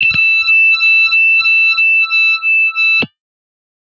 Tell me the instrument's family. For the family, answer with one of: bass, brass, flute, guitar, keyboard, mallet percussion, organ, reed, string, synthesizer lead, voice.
guitar